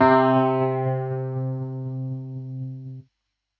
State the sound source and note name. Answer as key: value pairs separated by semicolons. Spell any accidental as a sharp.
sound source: electronic; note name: C3